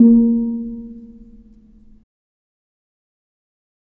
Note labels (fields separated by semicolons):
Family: mallet percussion; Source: acoustic; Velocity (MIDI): 25; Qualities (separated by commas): fast decay, reverb